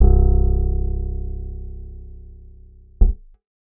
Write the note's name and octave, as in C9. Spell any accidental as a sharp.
C1